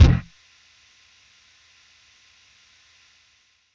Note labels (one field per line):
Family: bass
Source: electronic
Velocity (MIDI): 127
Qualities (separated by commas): bright, distorted, percussive